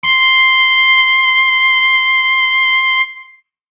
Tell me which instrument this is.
acoustic brass instrument